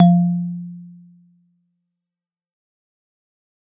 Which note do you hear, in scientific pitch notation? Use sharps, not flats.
F3